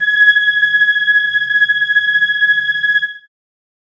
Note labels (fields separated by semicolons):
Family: keyboard; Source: synthesizer; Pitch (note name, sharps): G#6; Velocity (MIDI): 25; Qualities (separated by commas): bright